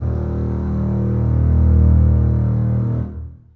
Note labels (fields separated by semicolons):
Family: string; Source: acoustic; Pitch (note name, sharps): D#1; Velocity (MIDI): 100; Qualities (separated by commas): long release, reverb